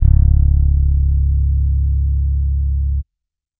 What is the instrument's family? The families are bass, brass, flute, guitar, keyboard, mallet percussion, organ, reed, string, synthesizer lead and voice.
bass